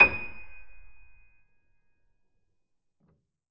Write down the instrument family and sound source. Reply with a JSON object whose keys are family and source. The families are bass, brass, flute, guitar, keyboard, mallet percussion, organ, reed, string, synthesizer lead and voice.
{"family": "keyboard", "source": "acoustic"}